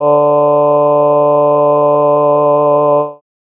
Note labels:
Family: voice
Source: synthesizer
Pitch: D3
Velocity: 75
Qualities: bright

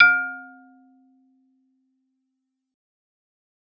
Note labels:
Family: mallet percussion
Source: acoustic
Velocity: 25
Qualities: fast decay, percussive

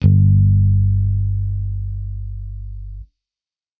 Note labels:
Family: bass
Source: electronic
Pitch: G1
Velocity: 75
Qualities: distorted

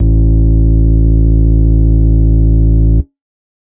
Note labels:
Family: organ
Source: electronic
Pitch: A1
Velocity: 127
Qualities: distorted

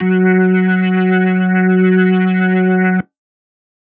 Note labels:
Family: organ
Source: electronic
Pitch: F#3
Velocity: 127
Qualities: distorted

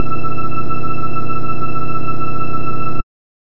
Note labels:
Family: bass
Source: synthesizer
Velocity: 100

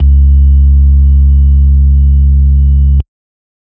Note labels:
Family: organ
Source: electronic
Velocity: 127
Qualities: dark

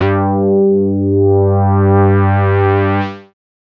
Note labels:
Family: bass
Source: synthesizer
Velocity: 75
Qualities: distorted, multiphonic

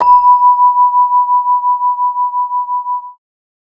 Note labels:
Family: mallet percussion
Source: acoustic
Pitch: B5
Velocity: 25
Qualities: multiphonic

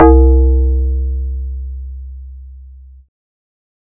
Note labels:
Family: bass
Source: synthesizer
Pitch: C2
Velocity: 127

